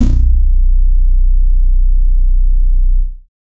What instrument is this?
synthesizer bass